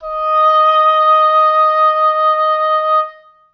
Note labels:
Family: reed; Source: acoustic; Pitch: D#5; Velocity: 100; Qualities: reverb

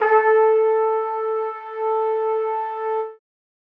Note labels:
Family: brass; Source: acoustic; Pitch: A4; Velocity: 50; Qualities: reverb

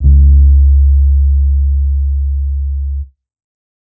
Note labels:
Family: bass; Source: electronic; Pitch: C#2; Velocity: 50; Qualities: dark

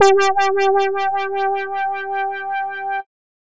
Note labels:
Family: bass; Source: synthesizer; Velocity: 100; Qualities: distorted

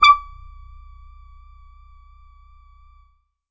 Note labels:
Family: bass; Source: synthesizer; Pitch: D6; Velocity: 25; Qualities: percussive, tempo-synced

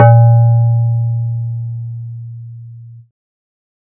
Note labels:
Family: bass; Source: synthesizer; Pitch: A#2; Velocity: 50

